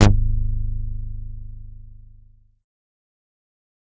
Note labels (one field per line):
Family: bass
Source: synthesizer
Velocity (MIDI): 25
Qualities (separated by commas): distorted, fast decay